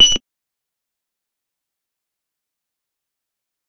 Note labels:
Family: bass; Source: synthesizer; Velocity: 50; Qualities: bright, distorted, fast decay, percussive

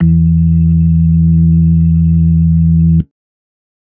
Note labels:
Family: organ; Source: electronic; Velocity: 100; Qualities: dark

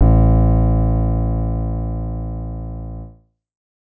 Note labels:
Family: keyboard; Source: synthesizer; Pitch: A1; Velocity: 50

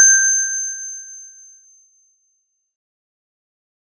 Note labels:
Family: mallet percussion; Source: acoustic; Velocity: 25

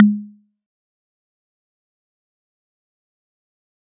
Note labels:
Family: mallet percussion; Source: acoustic; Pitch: G#3; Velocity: 75; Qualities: fast decay, percussive

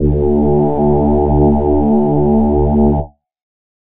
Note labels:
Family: voice; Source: synthesizer; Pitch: D2; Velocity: 50; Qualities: multiphonic

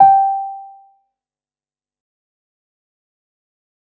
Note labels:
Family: keyboard; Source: electronic; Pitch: G5; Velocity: 75; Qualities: fast decay

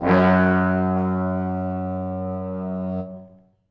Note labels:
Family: brass; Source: acoustic; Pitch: F#2; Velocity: 50; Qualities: bright, reverb

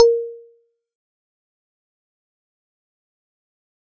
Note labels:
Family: mallet percussion; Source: acoustic; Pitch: A#4; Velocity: 75; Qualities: fast decay, percussive

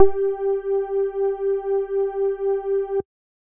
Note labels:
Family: bass; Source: synthesizer; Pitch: G4; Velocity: 50

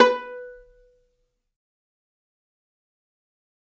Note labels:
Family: string; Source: acoustic; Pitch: B4; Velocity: 127; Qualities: fast decay, percussive, reverb

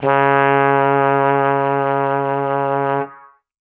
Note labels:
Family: brass; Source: acoustic; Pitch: C#3; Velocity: 75

